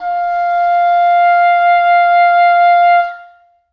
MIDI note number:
77